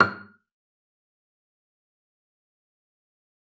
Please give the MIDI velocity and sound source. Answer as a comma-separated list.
25, acoustic